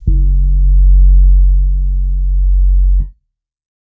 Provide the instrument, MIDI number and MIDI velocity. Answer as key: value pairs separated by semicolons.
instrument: electronic keyboard; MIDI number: 30; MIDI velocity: 25